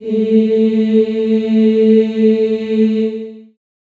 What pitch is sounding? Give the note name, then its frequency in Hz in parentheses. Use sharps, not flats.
A3 (220 Hz)